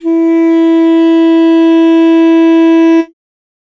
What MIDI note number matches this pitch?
64